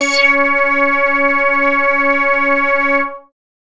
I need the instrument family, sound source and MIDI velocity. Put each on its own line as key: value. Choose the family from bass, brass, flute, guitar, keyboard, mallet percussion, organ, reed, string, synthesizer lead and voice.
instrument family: bass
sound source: synthesizer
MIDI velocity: 100